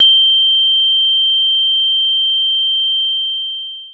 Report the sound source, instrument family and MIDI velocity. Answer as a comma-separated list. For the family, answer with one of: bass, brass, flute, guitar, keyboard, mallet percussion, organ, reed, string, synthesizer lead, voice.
acoustic, mallet percussion, 127